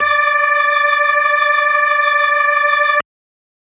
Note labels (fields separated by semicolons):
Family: organ; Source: electronic; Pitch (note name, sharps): D5; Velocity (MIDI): 50